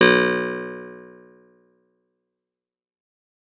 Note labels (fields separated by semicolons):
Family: guitar; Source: acoustic; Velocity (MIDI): 50; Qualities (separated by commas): bright, fast decay